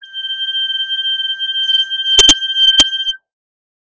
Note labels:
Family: bass; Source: synthesizer; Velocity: 100; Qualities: distorted, non-linear envelope

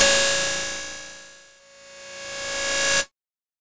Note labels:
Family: guitar; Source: electronic; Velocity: 50; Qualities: bright, distorted

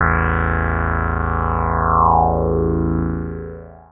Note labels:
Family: synthesizer lead; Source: synthesizer; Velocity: 75; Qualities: long release

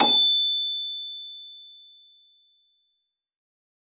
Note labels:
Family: mallet percussion; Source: acoustic; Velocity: 75; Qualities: reverb

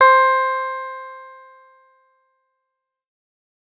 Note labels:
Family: guitar; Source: electronic; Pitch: C5; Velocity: 50

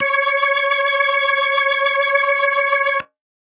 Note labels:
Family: organ; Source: electronic; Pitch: C#5; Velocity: 50; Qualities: reverb

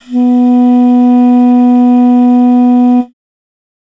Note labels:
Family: reed; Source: acoustic; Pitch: B3; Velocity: 50

